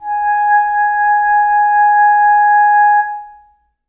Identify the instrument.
acoustic reed instrument